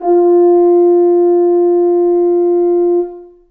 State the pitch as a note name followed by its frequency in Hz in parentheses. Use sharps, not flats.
F4 (349.2 Hz)